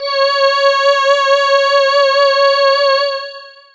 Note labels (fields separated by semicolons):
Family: voice; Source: synthesizer; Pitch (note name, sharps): C#5; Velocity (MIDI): 50; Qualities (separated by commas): distorted, long release